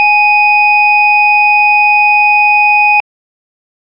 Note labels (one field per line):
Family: organ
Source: electronic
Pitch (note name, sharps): G#5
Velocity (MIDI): 50